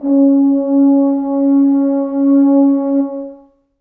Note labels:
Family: brass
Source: acoustic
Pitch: C#4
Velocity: 25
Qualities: dark, long release, reverb

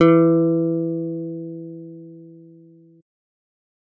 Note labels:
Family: bass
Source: synthesizer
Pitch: E3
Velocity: 127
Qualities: distorted

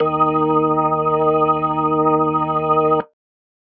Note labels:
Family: organ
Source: electronic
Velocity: 75

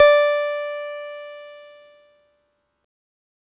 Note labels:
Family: keyboard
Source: electronic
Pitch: D5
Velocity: 25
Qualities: bright, distorted

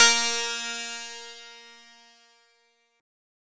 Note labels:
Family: synthesizer lead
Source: synthesizer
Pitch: A#3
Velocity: 127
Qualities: bright, distorted

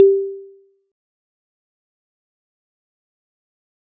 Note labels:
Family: mallet percussion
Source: acoustic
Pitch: G4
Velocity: 25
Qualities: fast decay, percussive

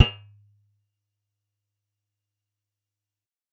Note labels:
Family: guitar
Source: acoustic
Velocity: 50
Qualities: fast decay, percussive

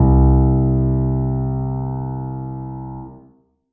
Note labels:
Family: keyboard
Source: acoustic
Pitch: C2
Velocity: 50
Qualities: dark, reverb

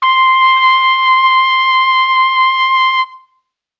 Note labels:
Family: brass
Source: acoustic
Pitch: C6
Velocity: 25

